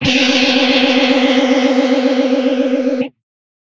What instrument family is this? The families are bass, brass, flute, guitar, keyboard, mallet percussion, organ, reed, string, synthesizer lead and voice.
guitar